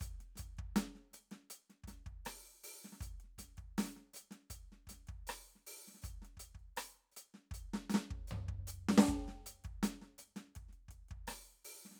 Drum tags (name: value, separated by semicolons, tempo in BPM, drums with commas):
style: funk; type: beat; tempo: 80 BPM; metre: 4/4; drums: closed hi-hat, open hi-hat, hi-hat pedal, snare, cross-stick, floor tom, kick